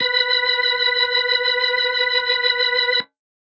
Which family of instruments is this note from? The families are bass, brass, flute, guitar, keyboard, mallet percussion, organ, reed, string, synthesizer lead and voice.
organ